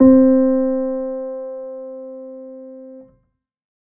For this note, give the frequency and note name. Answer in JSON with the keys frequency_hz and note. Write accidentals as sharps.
{"frequency_hz": 261.6, "note": "C4"}